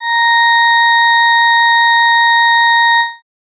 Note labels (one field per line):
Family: organ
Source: electronic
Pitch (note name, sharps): A#5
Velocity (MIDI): 75